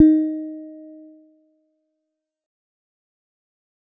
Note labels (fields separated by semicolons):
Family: mallet percussion; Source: acoustic; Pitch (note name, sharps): D#4; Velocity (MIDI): 50; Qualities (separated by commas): fast decay